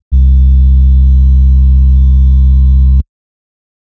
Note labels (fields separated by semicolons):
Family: organ; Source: electronic; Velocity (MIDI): 25